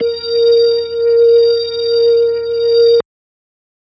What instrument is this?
electronic organ